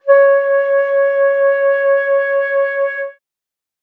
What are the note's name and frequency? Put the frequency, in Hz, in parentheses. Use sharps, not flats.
C#5 (554.4 Hz)